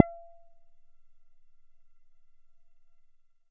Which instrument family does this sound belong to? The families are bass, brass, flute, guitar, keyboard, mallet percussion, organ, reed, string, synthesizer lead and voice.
bass